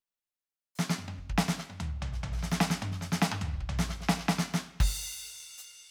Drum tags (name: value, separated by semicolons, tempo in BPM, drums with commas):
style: Motown; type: fill; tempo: 148 BPM; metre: 4/4; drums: crash, hi-hat pedal, snare, high tom, mid tom, floor tom, kick